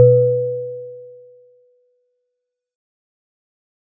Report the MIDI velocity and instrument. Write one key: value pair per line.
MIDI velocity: 50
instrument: acoustic mallet percussion instrument